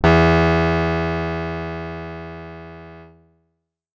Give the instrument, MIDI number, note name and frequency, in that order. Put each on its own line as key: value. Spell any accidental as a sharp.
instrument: acoustic guitar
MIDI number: 40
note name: E2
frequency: 82.41 Hz